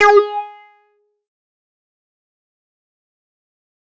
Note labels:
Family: bass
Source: synthesizer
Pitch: G#4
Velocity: 100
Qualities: distorted, fast decay, percussive

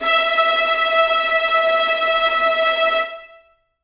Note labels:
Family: string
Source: acoustic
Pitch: E5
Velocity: 127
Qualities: bright, non-linear envelope, reverb

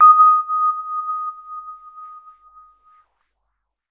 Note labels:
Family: keyboard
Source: electronic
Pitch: D#6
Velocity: 50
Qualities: non-linear envelope

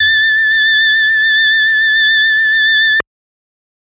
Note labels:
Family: organ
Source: electronic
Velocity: 127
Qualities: multiphonic

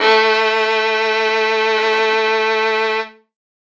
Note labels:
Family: string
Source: acoustic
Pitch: A3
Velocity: 127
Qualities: reverb

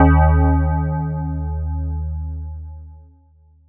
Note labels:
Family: mallet percussion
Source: electronic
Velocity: 100

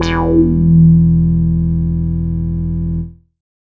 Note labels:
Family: bass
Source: synthesizer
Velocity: 75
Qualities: distorted, non-linear envelope

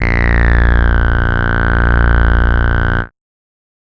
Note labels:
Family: bass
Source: synthesizer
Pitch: A#0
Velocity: 50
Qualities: bright, distorted, multiphonic

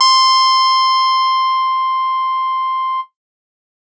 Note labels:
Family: guitar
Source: electronic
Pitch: C6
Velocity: 127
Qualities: bright

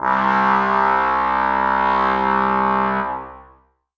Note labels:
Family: brass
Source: acoustic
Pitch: C2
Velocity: 75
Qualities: long release, reverb

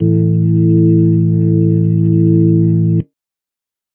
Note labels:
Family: organ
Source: electronic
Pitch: A1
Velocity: 50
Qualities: dark

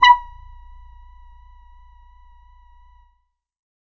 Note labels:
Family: bass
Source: synthesizer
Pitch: B5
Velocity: 25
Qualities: distorted, percussive, tempo-synced

